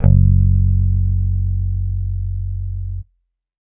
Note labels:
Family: bass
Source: electronic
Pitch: F#1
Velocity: 100

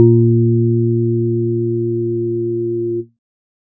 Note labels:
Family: organ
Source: electronic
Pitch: A#2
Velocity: 25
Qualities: dark

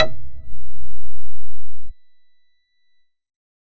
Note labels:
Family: bass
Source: synthesizer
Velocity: 50

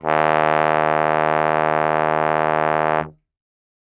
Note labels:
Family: brass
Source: acoustic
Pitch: D#2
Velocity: 75

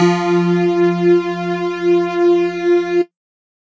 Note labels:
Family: mallet percussion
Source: electronic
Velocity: 100

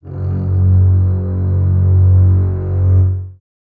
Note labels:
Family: string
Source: acoustic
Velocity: 25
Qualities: dark, reverb

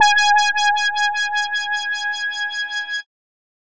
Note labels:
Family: bass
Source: synthesizer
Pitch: G#5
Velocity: 127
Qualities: bright, distorted

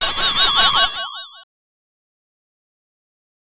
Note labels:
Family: bass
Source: synthesizer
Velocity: 127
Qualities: bright, distorted, fast decay, multiphonic

